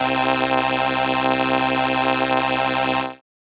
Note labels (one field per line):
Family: keyboard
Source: synthesizer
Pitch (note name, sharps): C2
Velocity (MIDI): 127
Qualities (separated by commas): bright